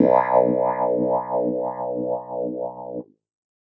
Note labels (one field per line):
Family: keyboard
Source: electronic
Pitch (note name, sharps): B1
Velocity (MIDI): 100